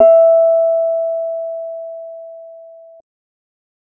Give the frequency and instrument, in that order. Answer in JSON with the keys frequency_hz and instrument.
{"frequency_hz": 659.3, "instrument": "electronic keyboard"}